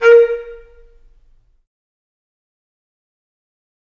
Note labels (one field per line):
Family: reed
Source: acoustic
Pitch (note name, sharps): A#4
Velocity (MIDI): 25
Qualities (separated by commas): fast decay, percussive, reverb